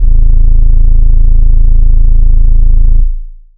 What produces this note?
electronic organ